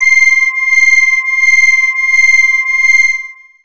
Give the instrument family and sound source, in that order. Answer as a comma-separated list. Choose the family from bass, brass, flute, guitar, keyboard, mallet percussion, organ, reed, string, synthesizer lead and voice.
bass, synthesizer